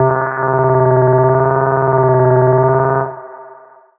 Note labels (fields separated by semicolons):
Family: bass; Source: synthesizer; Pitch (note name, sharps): C3; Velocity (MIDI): 25; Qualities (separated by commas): long release, reverb